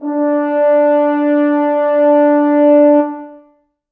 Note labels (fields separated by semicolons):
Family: brass; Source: acoustic; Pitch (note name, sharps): D4; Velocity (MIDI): 100; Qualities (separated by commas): reverb